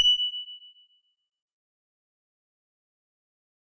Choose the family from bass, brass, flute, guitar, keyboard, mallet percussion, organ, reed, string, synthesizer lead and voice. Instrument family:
mallet percussion